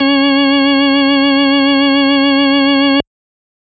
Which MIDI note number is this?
61